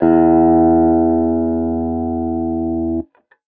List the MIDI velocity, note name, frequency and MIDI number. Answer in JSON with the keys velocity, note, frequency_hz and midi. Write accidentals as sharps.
{"velocity": 50, "note": "E2", "frequency_hz": 82.41, "midi": 40}